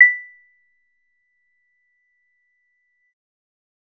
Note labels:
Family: bass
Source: synthesizer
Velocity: 75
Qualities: percussive

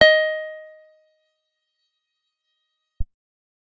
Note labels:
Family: guitar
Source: acoustic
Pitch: D#5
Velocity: 50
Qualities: percussive

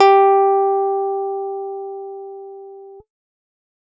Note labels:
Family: guitar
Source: electronic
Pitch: G4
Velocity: 50

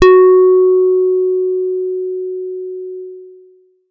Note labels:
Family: guitar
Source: electronic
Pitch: F#4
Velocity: 25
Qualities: long release

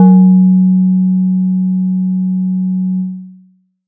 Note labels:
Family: mallet percussion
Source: acoustic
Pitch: F#3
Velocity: 75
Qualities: long release

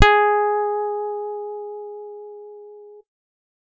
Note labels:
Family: guitar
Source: electronic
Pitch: G#4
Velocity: 25

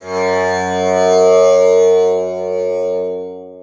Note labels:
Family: guitar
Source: acoustic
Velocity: 50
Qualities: bright, long release, reverb

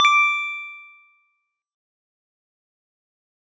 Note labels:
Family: mallet percussion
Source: acoustic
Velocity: 127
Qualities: fast decay, multiphonic

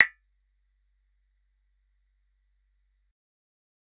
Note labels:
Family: bass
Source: synthesizer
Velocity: 50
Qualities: percussive

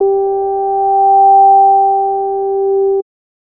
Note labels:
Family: bass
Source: synthesizer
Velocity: 75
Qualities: distorted

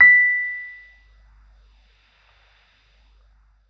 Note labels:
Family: keyboard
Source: electronic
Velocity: 25

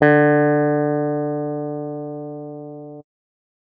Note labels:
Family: keyboard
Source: electronic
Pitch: D3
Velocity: 75

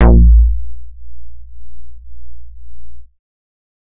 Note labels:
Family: bass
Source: synthesizer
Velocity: 100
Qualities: distorted

